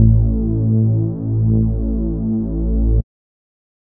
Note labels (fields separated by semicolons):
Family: bass; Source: synthesizer; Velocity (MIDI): 100; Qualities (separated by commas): dark